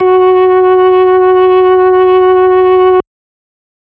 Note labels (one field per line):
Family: organ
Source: electronic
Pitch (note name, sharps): F#4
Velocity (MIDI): 75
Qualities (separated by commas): distorted